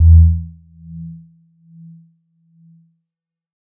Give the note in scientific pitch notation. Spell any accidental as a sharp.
E2